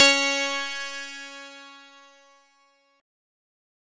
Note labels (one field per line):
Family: synthesizer lead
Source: synthesizer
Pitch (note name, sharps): C#4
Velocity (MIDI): 75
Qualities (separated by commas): bright, distorted